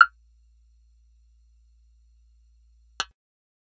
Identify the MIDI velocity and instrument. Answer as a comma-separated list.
127, synthesizer bass